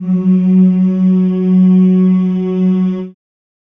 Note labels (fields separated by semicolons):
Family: voice; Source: acoustic; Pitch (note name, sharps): F#3; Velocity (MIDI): 127; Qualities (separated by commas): dark, reverb